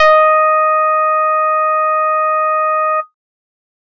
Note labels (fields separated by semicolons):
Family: bass; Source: synthesizer; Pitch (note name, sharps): D#5; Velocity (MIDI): 50